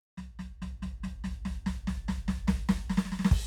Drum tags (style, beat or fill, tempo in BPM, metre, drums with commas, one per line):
rock
fill
145 BPM
4/4
crash, snare, floor tom, kick